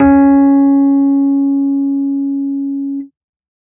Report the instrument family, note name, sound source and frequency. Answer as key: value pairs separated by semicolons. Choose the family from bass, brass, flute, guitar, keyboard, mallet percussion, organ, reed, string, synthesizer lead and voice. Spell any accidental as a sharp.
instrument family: keyboard; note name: C#4; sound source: electronic; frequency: 277.2 Hz